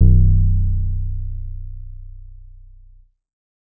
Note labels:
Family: bass; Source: synthesizer; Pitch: B0; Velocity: 75; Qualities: dark

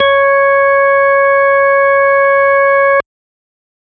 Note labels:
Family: organ; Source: electronic; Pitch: C#5; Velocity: 25

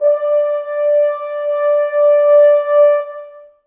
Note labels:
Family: brass; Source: acoustic; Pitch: D5; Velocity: 75; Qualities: long release, reverb

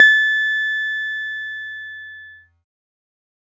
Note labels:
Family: keyboard; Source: electronic; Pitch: A6; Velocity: 50

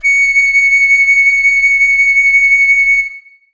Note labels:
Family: flute; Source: acoustic; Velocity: 100; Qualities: reverb

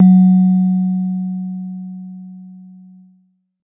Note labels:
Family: mallet percussion; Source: acoustic; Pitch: F#3; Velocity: 25

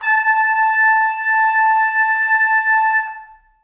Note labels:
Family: brass; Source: acoustic; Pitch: A5; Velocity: 25; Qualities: reverb

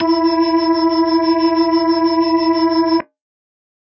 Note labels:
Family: organ; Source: electronic; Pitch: E4; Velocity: 75; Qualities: bright

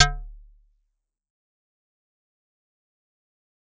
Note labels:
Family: mallet percussion; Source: acoustic; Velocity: 50; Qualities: fast decay, percussive

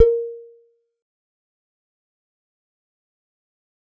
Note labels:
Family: guitar; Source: electronic; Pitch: A#4; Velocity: 25; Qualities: dark, fast decay, percussive, reverb

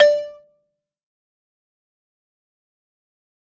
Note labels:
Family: mallet percussion; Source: acoustic; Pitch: D5; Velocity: 100; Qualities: distorted, fast decay, percussive, reverb

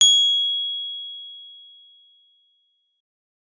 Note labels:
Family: keyboard; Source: electronic; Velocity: 100; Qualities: bright

